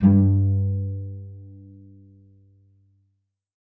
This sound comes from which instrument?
acoustic string instrument